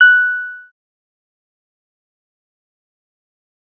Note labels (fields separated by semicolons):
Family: bass; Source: synthesizer; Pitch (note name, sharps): F#6; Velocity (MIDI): 75; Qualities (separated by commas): fast decay, percussive